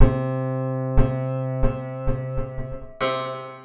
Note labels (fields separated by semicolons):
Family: guitar; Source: acoustic; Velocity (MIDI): 75; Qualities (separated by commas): reverb